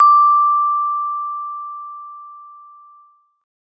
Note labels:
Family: mallet percussion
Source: acoustic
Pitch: D6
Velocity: 75

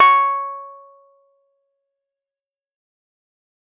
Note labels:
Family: keyboard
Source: electronic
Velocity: 100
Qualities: fast decay

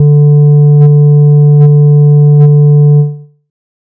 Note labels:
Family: bass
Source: synthesizer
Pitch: D3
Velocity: 127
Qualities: dark

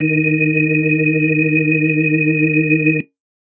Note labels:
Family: organ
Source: electronic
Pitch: D#3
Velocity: 127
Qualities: reverb

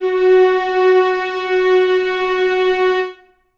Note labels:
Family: string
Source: acoustic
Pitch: F#4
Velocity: 25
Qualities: reverb

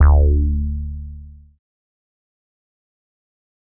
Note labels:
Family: bass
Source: synthesizer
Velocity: 25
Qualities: distorted, fast decay

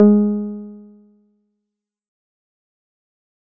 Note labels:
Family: guitar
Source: synthesizer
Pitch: G#3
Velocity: 127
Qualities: dark, fast decay

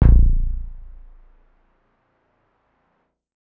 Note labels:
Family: keyboard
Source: electronic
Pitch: A0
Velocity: 50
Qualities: dark

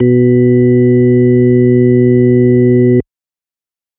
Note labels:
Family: organ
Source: electronic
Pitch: B2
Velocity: 100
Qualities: distorted

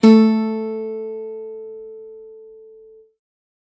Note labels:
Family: guitar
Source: acoustic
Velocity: 100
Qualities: reverb

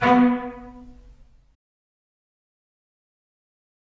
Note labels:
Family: string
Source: acoustic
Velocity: 25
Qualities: fast decay, reverb

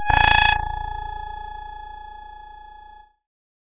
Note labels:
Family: keyboard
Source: synthesizer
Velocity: 100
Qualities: bright, distorted

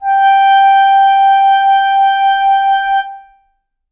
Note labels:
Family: reed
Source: acoustic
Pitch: G5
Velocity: 100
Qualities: reverb

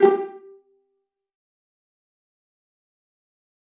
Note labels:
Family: string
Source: acoustic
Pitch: G4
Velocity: 127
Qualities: fast decay, percussive, reverb

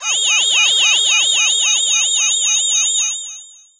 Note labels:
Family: voice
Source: synthesizer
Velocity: 50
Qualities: bright, distorted, long release

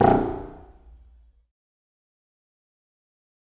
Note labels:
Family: reed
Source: acoustic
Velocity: 75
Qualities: distorted, fast decay, percussive, reverb

